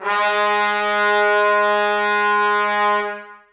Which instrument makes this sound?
acoustic brass instrument